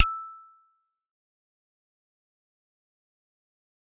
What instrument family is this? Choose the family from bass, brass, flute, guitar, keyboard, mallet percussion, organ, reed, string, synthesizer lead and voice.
mallet percussion